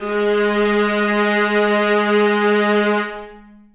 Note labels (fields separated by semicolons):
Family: string; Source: acoustic; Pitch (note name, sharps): G#3; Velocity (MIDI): 50; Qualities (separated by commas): long release, reverb